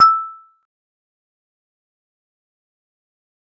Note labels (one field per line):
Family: mallet percussion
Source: acoustic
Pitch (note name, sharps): E6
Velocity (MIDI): 50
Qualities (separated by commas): fast decay, percussive